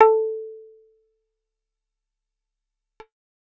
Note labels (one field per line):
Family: guitar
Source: acoustic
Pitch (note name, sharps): A4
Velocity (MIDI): 50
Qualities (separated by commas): fast decay, percussive